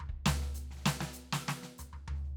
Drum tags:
hip-hop
fill
100 BPM
4/4
hi-hat pedal, snare, floor tom, kick

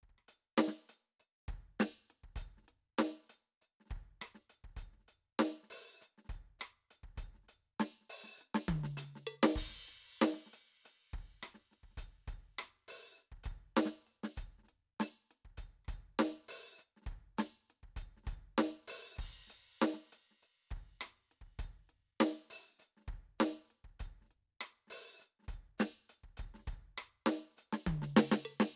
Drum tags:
funk
beat
100 BPM
4/4
crash, closed hi-hat, open hi-hat, hi-hat pedal, percussion, snare, cross-stick, high tom, kick

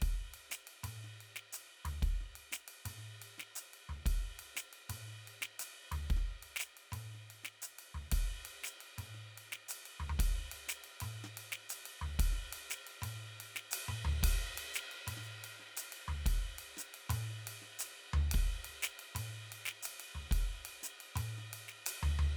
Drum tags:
Latin
beat
118 BPM
4/4
ride, hi-hat pedal, snare, mid tom, floor tom, kick

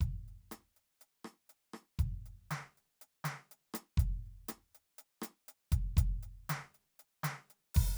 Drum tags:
rock
beat
120 BPM
4/4
closed hi-hat, open hi-hat, snare, cross-stick, kick

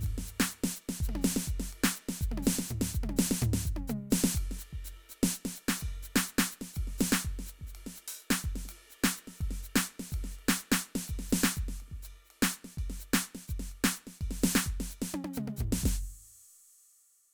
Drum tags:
Latin
beat
125 BPM
3/4
crash, ride, ride bell, open hi-hat, hi-hat pedal, snare, high tom, mid tom, floor tom, kick

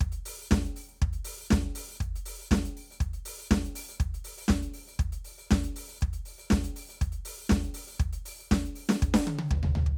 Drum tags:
disco
beat
120 BPM
4/4
closed hi-hat, open hi-hat, hi-hat pedal, snare, high tom, floor tom, kick

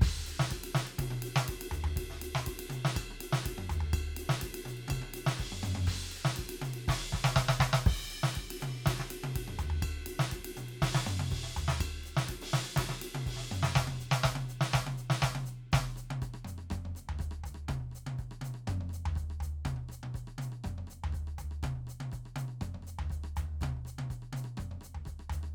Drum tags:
Latin
beat
122 BPM
4/4
crash, ride, ride bell, hi-hat pedal, snare, cross-stick, high tom, mid tom, floor tom, kick

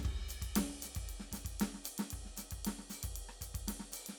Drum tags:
jazz-funk
beat
116 BPM
4/4
ride, hi-hat pedal, snare, cross-stick, kick

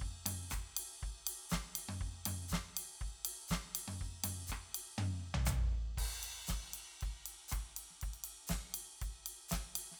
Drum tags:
disco
beat
120 BPM
4/4
crash, ride, closed hi-hat, hi-hat pedal, snare, cross-stick, high tom, floor tom, kick

